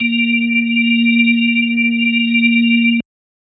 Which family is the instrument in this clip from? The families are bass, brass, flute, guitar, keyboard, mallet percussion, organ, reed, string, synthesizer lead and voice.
organ